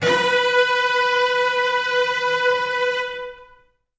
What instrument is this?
acoustic string instrument